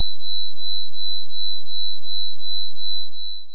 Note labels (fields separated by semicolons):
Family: bass; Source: synthesizer; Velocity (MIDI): 75; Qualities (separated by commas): long release